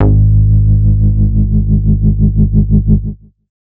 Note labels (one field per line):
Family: bass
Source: synthesizer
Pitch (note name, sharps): G#1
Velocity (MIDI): 127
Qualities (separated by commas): distorted